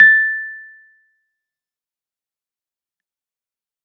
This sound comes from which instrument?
electronic keyboard